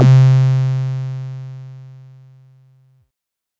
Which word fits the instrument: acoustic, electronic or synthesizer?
synthesizer